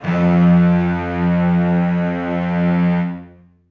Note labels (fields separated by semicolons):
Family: string; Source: acoustic; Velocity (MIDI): 100; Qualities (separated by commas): reverb